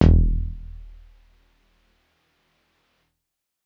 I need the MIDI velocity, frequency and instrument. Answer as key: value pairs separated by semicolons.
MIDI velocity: 100; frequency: 38.89 Hz; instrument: electronic keyboard